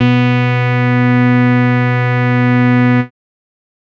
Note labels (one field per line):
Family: bass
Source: synthesizer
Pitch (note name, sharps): B2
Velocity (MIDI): 50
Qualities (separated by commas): bright, distorted